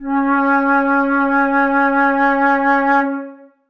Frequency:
277.2 Hz